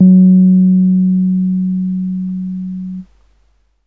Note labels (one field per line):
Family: keyboard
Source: electronic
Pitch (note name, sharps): F#3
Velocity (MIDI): 25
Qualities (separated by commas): dark